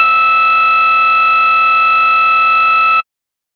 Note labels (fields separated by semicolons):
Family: bass; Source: synthesizer; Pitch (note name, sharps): E6; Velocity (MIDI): 127; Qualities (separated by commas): bright, distorted